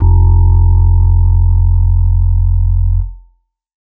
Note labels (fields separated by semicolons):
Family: keyboard; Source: electronic; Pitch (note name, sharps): F1; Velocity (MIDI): 25